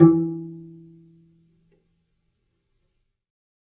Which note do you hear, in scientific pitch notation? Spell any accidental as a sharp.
E3